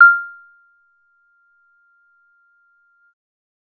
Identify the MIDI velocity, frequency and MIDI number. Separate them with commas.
50, 1397 Hz, 89